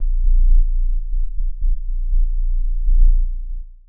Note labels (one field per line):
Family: synthesizer lead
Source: synthesizer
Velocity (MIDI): 127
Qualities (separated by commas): dark, long release, tempo-synced